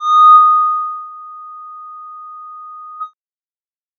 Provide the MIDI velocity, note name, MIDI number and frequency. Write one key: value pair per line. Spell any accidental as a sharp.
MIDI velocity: 100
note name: D#6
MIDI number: 87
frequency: 1245 Hz